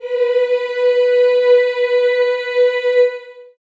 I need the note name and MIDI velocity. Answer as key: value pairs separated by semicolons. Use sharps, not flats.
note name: B4; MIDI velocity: 100